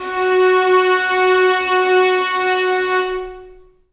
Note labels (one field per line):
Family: string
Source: acoustic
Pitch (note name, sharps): F#4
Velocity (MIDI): 25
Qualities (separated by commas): long release, reverb